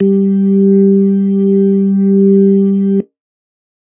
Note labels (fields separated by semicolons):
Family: organ; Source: electronic; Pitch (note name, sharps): G3; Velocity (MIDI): 50; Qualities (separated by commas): dark